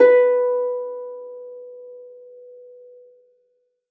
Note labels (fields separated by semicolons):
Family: string; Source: acoustic; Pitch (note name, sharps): B4; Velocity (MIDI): 100; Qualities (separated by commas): reverb